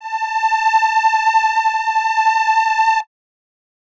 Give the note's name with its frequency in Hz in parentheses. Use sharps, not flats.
A5 (880 Hz)